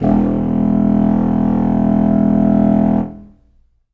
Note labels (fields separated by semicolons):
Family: reed; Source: acoustic; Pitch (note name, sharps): E1; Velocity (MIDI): 50; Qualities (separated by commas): reverb